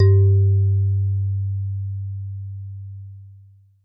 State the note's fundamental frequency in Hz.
98 Hz